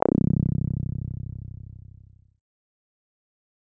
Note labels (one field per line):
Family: synthesizer lead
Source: synthesizer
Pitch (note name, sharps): C1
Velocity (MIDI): 100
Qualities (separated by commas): distorted, fast decay